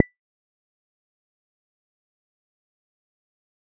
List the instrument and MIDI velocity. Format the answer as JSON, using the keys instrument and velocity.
{"instrument": "synthesizer bass", "velocity": 50}